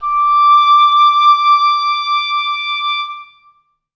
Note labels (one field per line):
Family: reed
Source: acoustic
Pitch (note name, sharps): D6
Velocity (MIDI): 75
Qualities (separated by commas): reverb